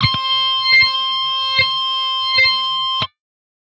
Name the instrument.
synthesizer guitar